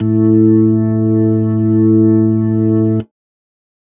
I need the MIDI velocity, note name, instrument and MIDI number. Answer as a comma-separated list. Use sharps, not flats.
50, A2, electronic organ, 45